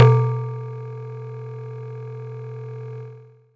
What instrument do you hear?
acoustic mallet percussion instrument